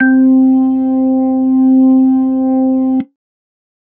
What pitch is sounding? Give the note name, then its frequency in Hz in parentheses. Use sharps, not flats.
C4 (261.6 Hz)